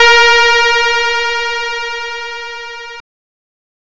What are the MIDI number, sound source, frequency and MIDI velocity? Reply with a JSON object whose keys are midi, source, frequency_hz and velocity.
{"midi": 70, "source": "synthesizer", "frequency_hz": 466.2, "velocity": 50}